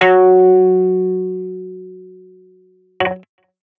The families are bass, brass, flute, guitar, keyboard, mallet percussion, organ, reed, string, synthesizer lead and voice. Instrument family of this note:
guitar